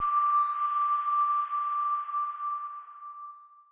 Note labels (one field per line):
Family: mallet percussion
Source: electronic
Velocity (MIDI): 75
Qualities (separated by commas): bright, non-linear envelope